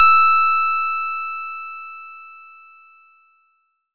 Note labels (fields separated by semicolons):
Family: bass; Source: synthesizer; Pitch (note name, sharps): E6; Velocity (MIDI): 127; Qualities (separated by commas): bright, distorted